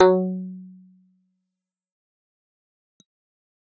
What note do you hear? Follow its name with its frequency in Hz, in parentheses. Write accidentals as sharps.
F#3 (185 Hz)